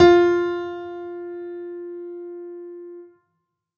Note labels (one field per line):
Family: keyboard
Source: acoustic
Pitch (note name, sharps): F4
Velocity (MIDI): 127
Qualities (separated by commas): reverb